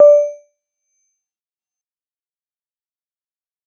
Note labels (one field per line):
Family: mallet percussion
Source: electronic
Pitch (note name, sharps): D5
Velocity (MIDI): 100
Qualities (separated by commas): fast decay, percussive